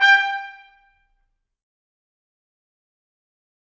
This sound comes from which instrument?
acoustic brass instrument